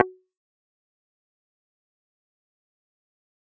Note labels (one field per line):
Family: bass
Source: synthesizer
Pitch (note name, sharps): F#4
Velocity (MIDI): 75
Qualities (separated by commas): fast decay, percussive